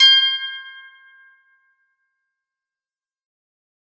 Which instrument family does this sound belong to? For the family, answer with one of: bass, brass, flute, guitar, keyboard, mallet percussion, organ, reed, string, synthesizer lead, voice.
guitar